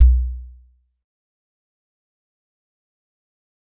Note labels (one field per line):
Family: mallet percussion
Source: acoustic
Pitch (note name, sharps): B1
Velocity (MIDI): 50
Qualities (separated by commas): dark, fast decay, percussive